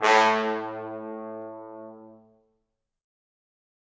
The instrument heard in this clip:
acoustic brass instrument